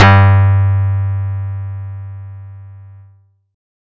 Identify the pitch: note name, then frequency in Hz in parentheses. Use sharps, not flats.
G2 (98 Hz)